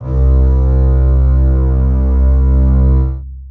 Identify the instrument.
acoustic string instrument